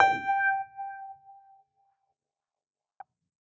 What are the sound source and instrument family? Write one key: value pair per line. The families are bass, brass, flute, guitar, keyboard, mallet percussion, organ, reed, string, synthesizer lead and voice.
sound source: electronic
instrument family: keyboard